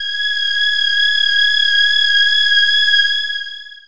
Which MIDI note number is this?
92